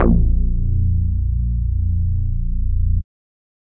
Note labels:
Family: bass; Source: synthesizer; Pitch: A#0; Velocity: 127

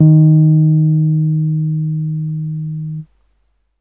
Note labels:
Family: keyboard; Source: electronic; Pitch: D#3; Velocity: 50; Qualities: dark

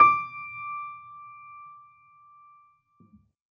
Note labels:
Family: keyboard; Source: acoustic; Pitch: D6; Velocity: 50

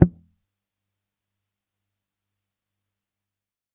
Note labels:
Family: bass; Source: electronic; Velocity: 25; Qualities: fast decay, percussive

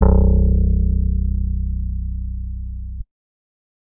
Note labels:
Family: guitar; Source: acoustic; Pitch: B0; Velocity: 25

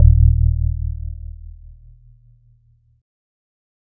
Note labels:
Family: keyboard; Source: electronic; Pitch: D#1; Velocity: 127; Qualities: dark

